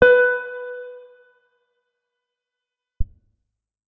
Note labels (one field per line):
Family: guitar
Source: electronic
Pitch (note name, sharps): B4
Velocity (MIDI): 25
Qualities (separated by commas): fast decay, reverb